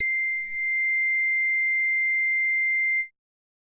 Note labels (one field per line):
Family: bass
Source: synthesizer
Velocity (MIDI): 25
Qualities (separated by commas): bright, distorted, multiphonic